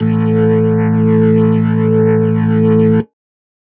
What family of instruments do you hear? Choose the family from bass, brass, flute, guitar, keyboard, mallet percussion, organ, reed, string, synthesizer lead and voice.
keyboard